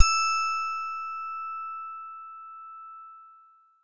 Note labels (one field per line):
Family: guitar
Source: synthesizer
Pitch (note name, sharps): E6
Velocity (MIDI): 100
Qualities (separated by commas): bright